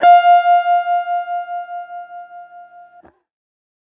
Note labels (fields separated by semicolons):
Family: guitar; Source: electronic; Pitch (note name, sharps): F5; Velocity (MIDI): 25; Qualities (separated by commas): distorted